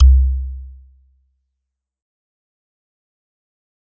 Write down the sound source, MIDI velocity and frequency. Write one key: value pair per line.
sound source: acoustic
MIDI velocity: 127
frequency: 65.41 Hz